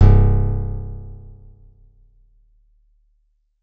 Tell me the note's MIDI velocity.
75